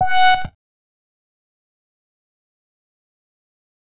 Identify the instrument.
synthesizer bass